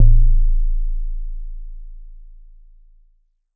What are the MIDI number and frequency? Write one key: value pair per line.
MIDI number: 21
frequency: 27.5 Hz